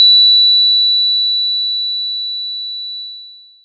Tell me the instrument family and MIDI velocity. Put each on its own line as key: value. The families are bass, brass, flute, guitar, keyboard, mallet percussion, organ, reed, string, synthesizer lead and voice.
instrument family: mallet percussion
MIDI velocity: 25